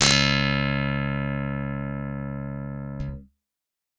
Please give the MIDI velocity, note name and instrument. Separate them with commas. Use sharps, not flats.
127, C#2, electronic guitar